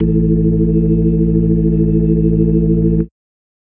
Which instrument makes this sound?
electronic organ